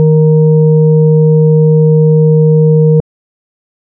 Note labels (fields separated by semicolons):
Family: organ; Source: electronic; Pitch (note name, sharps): D#3; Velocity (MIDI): 50; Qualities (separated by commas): dark